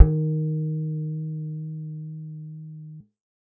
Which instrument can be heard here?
synthesizer bass